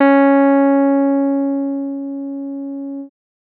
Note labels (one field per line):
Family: bass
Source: synthesizer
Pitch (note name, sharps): C#4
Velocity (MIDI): 75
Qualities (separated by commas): distorted